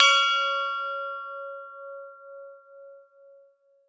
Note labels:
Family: mallet percussion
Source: acoustic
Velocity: 25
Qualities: reverb

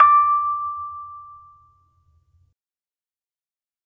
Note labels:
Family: mallet percussion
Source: acoustic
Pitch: D6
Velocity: 127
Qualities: fast decay, reverb

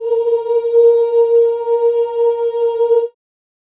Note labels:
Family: voice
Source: acoustic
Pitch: A#4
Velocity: 50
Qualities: reverb

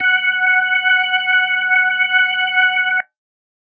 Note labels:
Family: organ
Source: electronic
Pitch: F#5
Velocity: 100

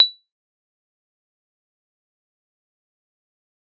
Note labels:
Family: mallet percussion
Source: electronic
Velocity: 100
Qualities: bright, fast decay, percussive

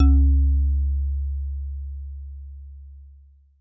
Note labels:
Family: mallet percussion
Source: acoustic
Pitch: C#2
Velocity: 25

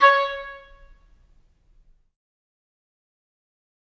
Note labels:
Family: reed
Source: acoustic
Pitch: C#5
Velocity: 75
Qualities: fast decay, percussive, reverb

